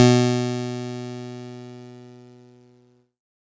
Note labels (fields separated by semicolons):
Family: keyboard; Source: electronic; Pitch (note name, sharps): B2; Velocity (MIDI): 75; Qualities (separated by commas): bright, distorted